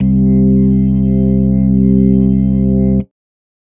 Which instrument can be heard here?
electronic organ